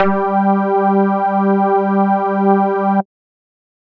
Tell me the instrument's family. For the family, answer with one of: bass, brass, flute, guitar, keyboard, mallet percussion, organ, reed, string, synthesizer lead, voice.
bass